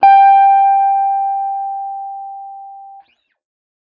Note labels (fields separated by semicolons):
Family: guitar; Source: electronic; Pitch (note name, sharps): G5; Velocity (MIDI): 100